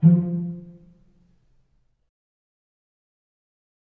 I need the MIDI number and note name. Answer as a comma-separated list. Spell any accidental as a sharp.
53, F3